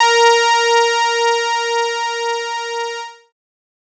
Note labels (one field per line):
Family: bass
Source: synthesizer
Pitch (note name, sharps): A#4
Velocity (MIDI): 100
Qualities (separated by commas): bright, distorted